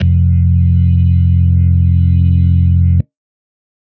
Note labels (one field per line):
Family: organ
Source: electronic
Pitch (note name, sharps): F1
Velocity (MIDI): 100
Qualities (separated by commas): dark